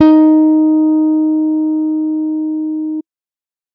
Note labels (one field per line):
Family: bass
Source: electronic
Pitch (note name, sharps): D#4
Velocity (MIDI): 127